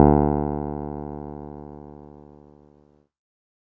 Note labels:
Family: keyboard; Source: electronic; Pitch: D2; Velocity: 50; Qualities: dark

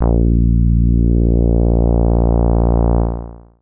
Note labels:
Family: bass; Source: synthesizer; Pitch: A#1; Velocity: 25; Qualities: distorted, long release

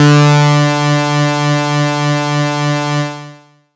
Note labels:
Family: bass; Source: synthesizer; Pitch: D3; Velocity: 127; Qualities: bright, distorted, long release

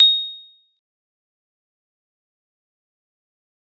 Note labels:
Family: mallet percussion; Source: acoustic; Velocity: 25; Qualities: bright, fast decay, percussive

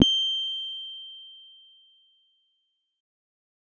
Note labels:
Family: keyboard; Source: electronic; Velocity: 25

